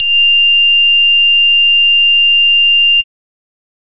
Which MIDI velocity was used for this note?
127